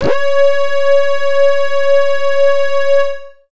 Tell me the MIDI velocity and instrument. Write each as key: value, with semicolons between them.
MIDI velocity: 25; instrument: synthesizer bass